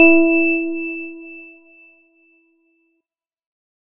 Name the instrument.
electronic organ